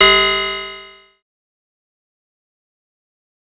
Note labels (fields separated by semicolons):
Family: bass; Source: synthesizer; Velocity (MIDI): 127; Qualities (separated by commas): bright, distorted, fast decay